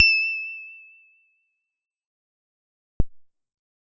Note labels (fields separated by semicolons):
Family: bass; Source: synthesizer; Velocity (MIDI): 127; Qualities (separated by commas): bright, fast decay